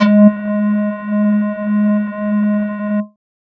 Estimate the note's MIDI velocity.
75